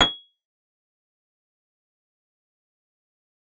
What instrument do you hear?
synthesizer keyboard